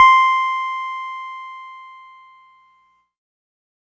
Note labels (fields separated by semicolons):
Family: keyboard; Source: electronic; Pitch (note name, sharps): C6; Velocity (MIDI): 127; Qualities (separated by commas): distorted